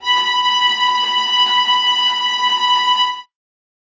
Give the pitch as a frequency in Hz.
987.8 Hz